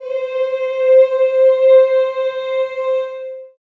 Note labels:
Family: voice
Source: acoustic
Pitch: C5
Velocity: 50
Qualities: long release, reverb

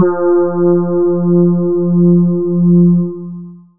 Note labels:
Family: voice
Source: synthesizer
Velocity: 127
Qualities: dark, long release

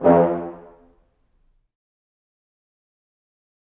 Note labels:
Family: brass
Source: acoustic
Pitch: F2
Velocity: 75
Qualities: fast decay, percussive, reverb

